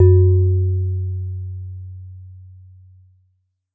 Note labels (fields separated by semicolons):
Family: mallet percussion; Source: acoustic; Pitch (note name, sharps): F#2; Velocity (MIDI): 50; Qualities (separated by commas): dark